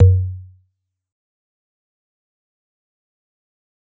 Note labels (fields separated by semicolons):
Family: mallet percussion; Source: acoustic; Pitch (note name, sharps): F#2; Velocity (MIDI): 127; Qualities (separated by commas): dark, fast decay, percussive